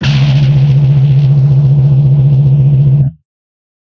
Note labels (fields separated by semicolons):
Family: guitar; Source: electronic; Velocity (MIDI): 100; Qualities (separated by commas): bright, distorted